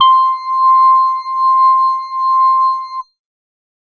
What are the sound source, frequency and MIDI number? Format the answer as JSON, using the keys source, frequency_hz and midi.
{"source": "electronic", "frequency_hz": 1047, "midi": 84}